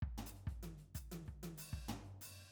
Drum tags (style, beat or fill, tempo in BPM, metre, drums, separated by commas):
Brazilian baião, fill, 95 BPM, 4/4, hi-hat pedal, snare, high tom, floor tom, kick